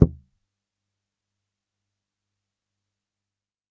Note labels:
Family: bass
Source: electronic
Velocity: 25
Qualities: fast decay, percussive

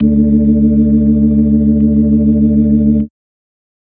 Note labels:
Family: organ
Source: electronic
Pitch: D2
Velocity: 25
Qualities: dark

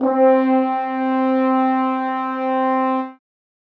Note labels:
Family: brass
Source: acoustic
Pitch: C4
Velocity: 100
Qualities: reverb

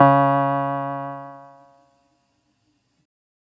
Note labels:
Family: keyboard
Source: electronic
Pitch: C#3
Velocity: 127

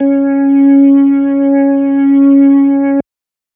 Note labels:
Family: organ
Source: electronic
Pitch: C#4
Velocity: 75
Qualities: distorted

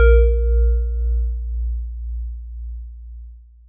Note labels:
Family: mallet percussion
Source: acoustic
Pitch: A#1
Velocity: 50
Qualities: long release

